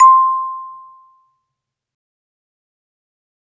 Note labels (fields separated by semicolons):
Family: mallet percussion; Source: acoustic; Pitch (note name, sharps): C6; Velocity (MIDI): 75; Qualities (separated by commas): fast decay, reverb